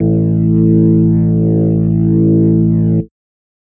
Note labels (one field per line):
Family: organ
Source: electronic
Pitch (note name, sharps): A1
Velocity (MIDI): 100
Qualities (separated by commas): distorted